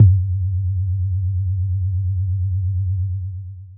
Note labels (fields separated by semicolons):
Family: bass; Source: synthesizer; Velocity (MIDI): 127; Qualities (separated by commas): dark, long release